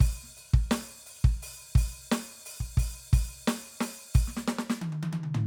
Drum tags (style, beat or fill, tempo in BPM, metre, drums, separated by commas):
rock, beat, 88 BPM, 4/4, open hi-hat, snare, high tom, mid tom, floor tom, kick